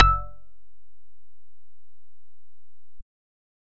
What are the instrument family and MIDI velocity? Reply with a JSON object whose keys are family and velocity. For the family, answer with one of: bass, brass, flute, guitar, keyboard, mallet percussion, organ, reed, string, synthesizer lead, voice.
{"family": "bass", "velocity": 75}